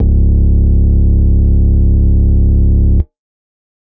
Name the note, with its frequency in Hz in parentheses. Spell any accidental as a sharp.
C#1 (34.65 Hz)